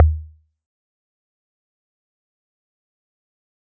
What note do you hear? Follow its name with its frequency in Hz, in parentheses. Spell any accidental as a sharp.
D#2 (77.78 Hz)